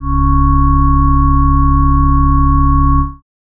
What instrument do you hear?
electronic organ